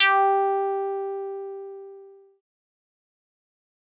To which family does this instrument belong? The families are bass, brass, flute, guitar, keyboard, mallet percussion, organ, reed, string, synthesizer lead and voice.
synthesizer lead